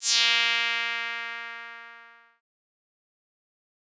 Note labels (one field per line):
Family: bass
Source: synthesizer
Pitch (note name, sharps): A#3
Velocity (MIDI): 50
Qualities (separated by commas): bright, distorted, fast decay